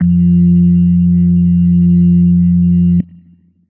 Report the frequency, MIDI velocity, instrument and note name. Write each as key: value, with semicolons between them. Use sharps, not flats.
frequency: 87.31 Hz; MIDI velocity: 50; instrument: electronic organ; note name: F2